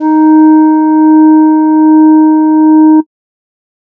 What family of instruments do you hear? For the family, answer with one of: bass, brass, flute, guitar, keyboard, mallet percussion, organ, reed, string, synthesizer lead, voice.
flute